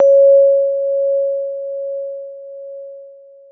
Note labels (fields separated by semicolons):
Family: keyboard; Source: electronic; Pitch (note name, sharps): C#5; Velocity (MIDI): 100; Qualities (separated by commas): long release